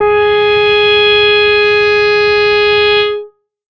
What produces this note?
synthesizer bass